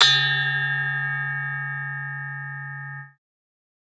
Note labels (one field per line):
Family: mallet percussion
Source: acoustic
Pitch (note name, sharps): C#3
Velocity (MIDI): 127